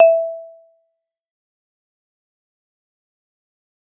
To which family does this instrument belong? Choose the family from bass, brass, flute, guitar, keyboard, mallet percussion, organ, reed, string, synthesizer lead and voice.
mallet percussion